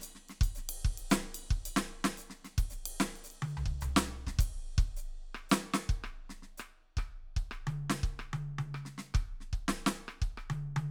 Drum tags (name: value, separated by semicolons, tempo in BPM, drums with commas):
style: Afro-Cuban rumba; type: beat; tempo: 110 BPM; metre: 4/4; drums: ride, ride bell, hi-hat pedal, snare, cross-stick, high tom, floor tom, kick